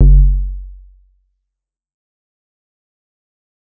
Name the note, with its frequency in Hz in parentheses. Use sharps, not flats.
F#1 (46.25 Hz)